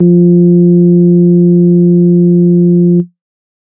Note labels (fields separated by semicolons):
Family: organ; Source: electronic; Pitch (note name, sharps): F3; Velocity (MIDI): 127; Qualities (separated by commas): dark